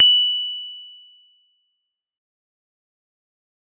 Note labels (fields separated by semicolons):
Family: keyboard; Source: electronic; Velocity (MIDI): 50; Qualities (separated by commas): bright, fast decay